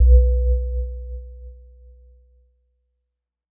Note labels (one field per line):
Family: keyboard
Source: electronic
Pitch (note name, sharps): B1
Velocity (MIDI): 25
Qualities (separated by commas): dark